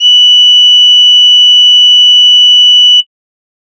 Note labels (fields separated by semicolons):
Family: flute; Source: synthesizer; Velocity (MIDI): 100; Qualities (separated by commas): bright